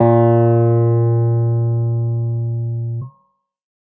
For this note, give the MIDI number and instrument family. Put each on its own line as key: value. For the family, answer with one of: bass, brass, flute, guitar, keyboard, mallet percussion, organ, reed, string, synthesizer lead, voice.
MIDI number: 46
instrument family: keyboard